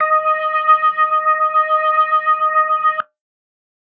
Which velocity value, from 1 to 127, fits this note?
25